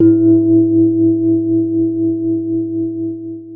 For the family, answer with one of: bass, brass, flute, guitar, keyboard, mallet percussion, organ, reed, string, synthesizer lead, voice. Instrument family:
keyboard